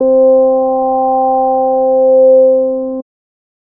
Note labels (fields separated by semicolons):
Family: bass; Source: synthesizer; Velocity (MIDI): 100; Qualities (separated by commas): distorted